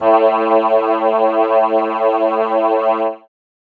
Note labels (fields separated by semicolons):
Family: keyboard; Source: synthesizer; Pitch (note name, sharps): A2; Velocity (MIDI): 25